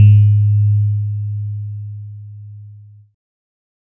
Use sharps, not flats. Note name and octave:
G#2